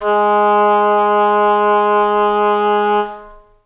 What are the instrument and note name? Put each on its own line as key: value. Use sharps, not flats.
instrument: acoustic reed instrument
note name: G#3